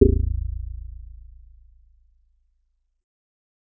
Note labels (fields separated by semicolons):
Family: bass; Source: synthesizer; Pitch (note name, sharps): A0; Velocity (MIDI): 50; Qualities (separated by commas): dark